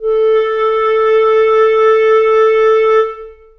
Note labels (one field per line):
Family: reed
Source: acoustic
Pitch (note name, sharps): A4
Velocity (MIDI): 50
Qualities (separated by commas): long release, reverb